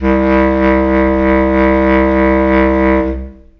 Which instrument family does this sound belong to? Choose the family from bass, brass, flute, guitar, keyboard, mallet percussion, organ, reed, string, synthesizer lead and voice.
reed